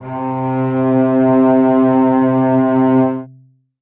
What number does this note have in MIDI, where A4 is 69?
48